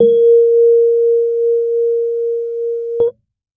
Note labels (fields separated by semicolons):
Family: keyboard; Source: electronic; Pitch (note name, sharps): A#4; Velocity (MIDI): 25